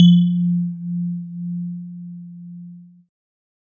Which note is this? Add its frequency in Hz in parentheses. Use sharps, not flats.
F3 (174.6 Hz)